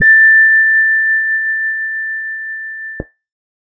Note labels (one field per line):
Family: guitar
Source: electronic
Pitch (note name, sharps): A6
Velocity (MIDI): 25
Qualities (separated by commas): reverb